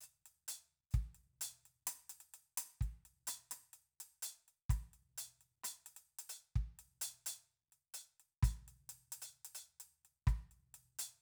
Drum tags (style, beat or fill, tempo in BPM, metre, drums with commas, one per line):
slow reggae
beat
64 BPM
4/4
closed hi-hat, hi-hat pedal, cross-stick, kick